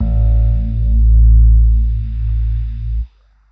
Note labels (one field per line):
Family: keyboard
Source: electronic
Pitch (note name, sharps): A1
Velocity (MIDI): 25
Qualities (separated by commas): dark